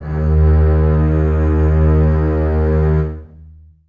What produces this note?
acoustic string instrument